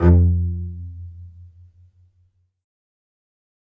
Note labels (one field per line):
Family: string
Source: acoustic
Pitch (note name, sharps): F2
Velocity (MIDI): 100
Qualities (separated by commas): fast decay, reverb